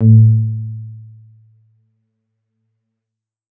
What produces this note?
electronic keyboard